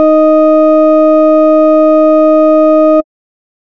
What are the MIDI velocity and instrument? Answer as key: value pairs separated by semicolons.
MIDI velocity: 75; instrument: synthesizer bass